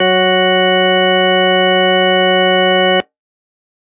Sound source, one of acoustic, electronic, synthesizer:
electronic